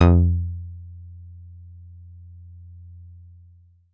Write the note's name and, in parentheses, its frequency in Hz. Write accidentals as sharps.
F2 (87.31 Hz)